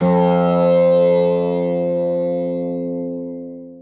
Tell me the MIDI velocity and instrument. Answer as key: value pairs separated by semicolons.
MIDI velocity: 100; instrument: acoustic guitar